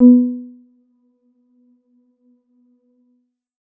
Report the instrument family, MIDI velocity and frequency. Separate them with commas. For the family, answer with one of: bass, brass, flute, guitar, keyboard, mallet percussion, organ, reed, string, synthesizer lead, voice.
keyboard, 75, 246.9 Hz